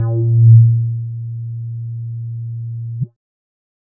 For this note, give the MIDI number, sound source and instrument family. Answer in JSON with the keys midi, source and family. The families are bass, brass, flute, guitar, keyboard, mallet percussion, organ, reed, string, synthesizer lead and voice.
{"midi": 46, "source": "synthesizer", "family": "bass"}